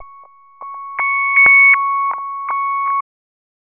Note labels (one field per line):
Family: bass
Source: synthesizer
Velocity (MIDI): 50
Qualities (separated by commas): tempo-synced